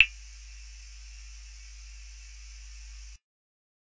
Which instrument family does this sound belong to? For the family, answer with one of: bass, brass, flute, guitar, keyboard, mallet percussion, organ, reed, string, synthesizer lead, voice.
bass